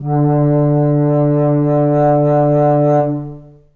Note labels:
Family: flute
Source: acoustic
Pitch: D3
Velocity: 75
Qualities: long release, reverb

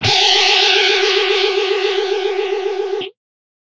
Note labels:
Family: guitar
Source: electronic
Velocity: 75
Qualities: bright, distorted

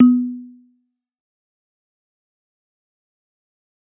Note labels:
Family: mallet percussion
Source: acoustic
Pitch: B3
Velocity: 127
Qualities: fast decay, percussive

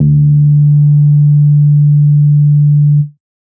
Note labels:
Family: bass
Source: synthesizer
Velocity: 50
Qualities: dark

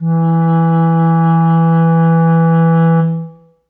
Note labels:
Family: reed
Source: acoustic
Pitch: E3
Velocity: 25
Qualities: dark, reverb

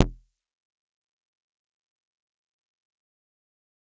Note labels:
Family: mallet percussion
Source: acoustic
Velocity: 25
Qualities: multiphonic, percussive

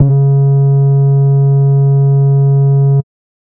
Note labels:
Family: bass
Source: synthesizer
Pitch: C#3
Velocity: 100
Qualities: dark, distorted, tempo-synced

